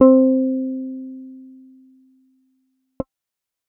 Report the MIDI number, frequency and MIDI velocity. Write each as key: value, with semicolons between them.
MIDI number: 60; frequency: 261.6 Hz; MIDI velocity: 50